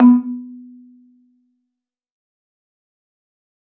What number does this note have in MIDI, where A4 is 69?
59